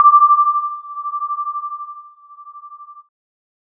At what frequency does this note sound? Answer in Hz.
1175 Hz